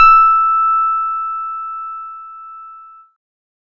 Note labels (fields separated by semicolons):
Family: keyboard; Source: electronic; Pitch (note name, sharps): E6; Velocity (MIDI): 50